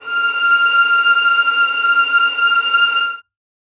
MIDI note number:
89